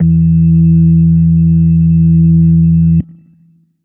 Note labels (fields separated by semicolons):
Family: organ; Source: electronic; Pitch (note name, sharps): E2; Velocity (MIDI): 25; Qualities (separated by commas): dark, long release